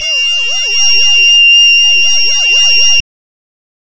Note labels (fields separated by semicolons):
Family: reed; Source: synthesizer; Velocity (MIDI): 127; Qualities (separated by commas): bright, distorted, non-linear envelope